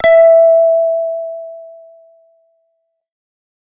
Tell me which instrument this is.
synthesizer bass